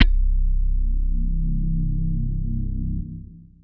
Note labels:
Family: guitar; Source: electronic; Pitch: C1; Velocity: 50; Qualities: distorted, long release

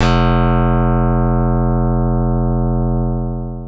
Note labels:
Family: keyboard; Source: electronic; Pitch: F1; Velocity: 100; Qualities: bright, long release

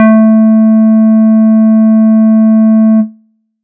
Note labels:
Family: bass; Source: synthesizer; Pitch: A3; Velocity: 100

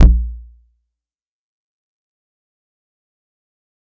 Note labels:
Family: mallet percussion; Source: acoustic; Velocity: 127; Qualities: fast decay, multiphonic, percussive

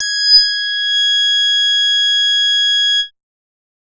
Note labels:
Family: bass; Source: synthesizer; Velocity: 75; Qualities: bright, distorted, multiphonic

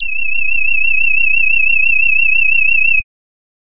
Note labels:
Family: voice; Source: synthesizer; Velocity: 75; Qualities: bright

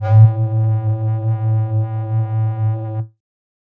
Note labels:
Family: flute; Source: synthesizer; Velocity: 25; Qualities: distorted

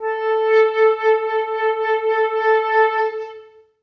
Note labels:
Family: flute; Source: acoustic; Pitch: A4; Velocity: 50; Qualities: long release, reverb

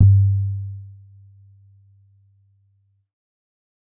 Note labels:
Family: keyboard; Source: electronic; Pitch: G2; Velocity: 75; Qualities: dark

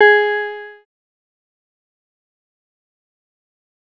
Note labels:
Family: synthesizer lead; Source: synthesizer; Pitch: G#4; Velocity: 25; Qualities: fast decay

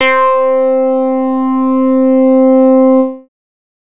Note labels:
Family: bass; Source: synthesizer; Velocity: 100; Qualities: distorted

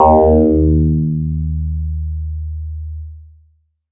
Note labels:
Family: bass; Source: synthesizer; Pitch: D#2; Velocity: 100; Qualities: distorted

